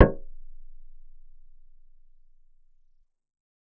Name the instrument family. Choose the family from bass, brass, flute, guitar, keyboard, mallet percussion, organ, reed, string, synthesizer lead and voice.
bass